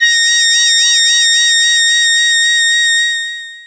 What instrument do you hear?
synthesizer voice